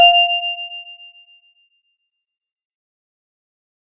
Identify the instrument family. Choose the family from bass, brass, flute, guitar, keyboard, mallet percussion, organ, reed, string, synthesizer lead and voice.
mallet percussion